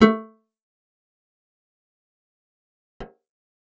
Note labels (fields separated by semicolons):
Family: guitar; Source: acoustic; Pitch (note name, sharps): A3; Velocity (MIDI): 75; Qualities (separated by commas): fast decay, percussive, reverb